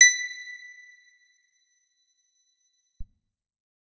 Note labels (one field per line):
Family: guitar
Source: electronic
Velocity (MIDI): 127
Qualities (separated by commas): bright, percussive, reverb